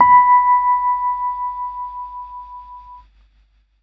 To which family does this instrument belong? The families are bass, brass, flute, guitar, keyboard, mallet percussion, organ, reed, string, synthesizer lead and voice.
keyboard